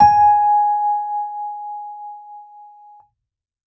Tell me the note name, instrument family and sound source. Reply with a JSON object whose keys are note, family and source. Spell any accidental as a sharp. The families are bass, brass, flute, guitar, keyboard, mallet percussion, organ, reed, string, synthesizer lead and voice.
{"note": "G#5", "family": "keyboard", "source": "electronic"}